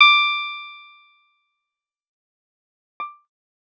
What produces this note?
electronic guitar